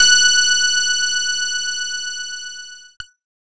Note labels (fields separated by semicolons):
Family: keyboard; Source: electronic; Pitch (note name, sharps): F#6; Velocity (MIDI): 127; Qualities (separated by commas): bright, distorted